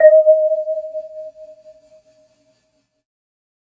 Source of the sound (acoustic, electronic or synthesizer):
synthesizer